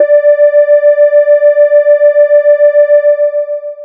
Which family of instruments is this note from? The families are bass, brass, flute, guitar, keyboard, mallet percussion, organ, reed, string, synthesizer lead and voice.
bass